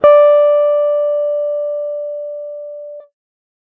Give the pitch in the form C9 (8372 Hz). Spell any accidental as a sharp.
D5 (587.3 Hz)